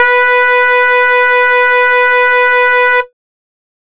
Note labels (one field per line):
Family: bass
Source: synthesizer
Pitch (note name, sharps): B4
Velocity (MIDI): 127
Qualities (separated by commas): bright, distorted, multiphonic, tempo-synced